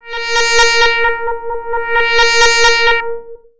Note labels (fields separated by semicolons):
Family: bass; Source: synthesizer; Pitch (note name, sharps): A#4; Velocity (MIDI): 75; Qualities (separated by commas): long release, tempo-synced